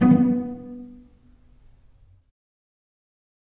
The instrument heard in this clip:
acoustic string instrument